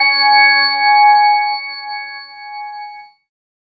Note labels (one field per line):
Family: keyboard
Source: synthesizer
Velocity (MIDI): 25